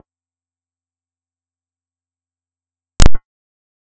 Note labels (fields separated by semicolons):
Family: bass; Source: synthesizer; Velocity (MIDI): 50; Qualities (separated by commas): percussive, reverb